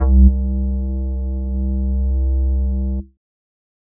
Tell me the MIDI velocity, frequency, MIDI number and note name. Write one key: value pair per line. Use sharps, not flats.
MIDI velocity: 50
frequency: 65.41 Hz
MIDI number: 36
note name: C2